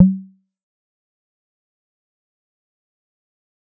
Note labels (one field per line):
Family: bass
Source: synthesizer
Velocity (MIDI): 75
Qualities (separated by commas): fast decay, percussive